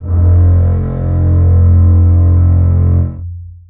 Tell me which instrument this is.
acoustic string instrument